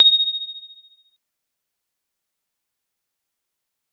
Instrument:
electronic keyboard